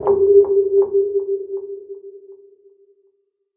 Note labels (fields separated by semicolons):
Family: synthesizer lead; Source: synthesizer; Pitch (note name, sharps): G4; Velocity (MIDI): 75; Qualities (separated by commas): non-linear envelope, reverb